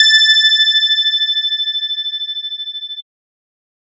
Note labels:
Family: bass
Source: synthesizer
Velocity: 75

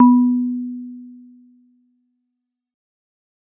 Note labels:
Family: mallet percussion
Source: acoustic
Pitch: B3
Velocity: 100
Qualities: dark, fast decay, reverb

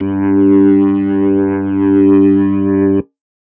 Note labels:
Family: organ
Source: electronic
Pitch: G2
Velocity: 50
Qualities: distorted

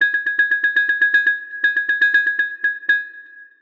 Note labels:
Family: mallet percussion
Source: synthesizer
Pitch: G#6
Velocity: 100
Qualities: long release, multiphonic, percussive, tempo-synced

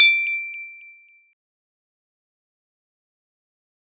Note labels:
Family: mallet percussion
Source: acoustic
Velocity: 25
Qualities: fast decay

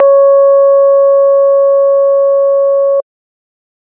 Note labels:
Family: organ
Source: electronic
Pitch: C#5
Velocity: 50

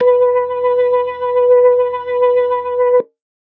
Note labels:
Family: organ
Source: electronic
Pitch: B4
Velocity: 75

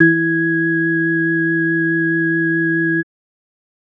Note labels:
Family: organ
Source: electronic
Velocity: 75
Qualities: multiphonic

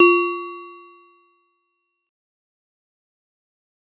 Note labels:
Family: mallet percussion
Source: acoustic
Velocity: 127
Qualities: fast decay, percussive

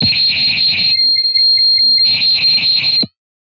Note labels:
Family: guitar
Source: synthesizer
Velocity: 127

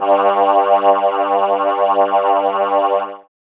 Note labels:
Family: keyboard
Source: synthesizer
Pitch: G2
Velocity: 50

